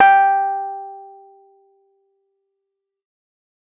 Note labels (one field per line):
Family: keyboard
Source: electronic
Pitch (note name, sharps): G5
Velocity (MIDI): 100